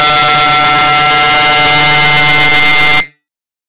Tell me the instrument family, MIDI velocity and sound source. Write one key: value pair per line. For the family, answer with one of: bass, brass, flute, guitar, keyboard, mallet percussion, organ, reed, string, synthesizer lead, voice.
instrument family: bass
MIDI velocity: 50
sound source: synthesizer